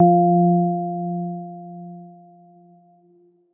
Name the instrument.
electronic keyboard